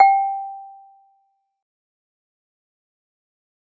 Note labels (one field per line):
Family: mallet percussion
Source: acoustic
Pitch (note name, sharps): G5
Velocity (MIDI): 50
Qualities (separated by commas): fast decay, percussive